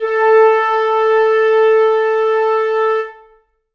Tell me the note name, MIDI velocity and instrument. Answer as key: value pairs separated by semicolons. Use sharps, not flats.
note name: A4; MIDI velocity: 75; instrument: acoustic reed instrument